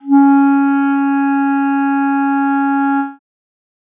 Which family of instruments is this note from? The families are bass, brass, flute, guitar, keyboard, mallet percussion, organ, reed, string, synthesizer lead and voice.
reed